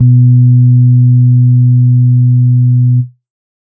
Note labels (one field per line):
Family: organ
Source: electronic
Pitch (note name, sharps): B2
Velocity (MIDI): 127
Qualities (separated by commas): dark